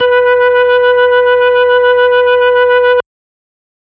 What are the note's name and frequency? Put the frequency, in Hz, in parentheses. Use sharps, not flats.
B4 (493.9 Hz)